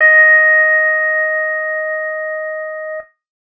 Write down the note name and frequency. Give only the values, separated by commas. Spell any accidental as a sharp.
D#5, 622.3 Hz